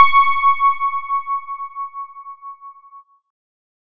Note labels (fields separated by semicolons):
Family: keyboard; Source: electronic; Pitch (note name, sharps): C#6; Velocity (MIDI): 75